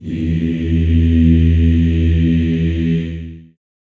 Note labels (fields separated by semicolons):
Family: voice; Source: acoustic; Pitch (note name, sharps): E2; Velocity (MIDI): 25; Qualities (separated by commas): long release, reverb